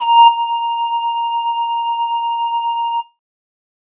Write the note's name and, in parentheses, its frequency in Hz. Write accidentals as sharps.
A#5 (932.3 Hz)